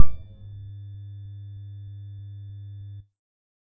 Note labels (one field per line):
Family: bass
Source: synthesizer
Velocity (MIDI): 25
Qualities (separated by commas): distorted, percussive